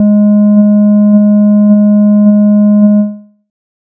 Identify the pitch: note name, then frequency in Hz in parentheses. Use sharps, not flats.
G#3 (207.7 Hz)